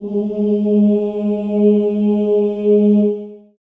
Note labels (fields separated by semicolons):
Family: voice; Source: acoustic; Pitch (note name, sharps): G#3; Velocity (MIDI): 75; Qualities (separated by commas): reverb